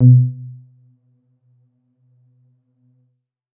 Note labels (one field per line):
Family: keyboard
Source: electronic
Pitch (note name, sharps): B2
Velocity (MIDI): 75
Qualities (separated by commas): dark, percussive, reverb